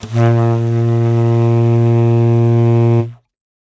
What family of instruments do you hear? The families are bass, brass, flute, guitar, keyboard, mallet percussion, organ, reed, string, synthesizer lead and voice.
reed